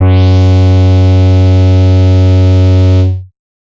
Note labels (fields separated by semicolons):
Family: bass; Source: synthesizer; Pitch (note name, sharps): F#2; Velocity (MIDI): 25; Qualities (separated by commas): bright, distorted